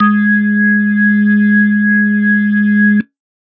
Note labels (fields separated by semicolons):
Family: organ; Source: electronic; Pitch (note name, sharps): G#3; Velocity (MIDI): 50